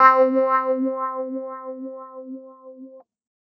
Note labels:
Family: keyboard; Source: electronic; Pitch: C4; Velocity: 75

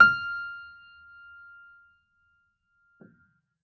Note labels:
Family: keyboard; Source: acoustic; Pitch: F6; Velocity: 50; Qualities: percussive

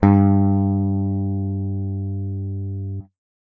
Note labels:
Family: guitar; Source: electronic; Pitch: G2; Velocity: 100

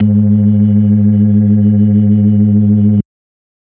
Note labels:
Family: organ; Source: electronic; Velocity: 75; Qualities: dark

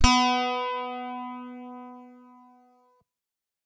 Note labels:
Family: guitar; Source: electronic; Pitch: B3; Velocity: 127; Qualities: bright

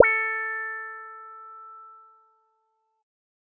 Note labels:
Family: bass; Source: synthesizer; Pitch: A4; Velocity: 127

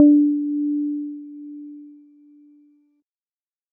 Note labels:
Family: keyboard; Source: electronic; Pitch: D4; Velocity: 25; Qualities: dark

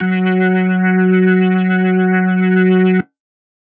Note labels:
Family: organ; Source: electronic; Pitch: F#3; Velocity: 50; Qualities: distorted

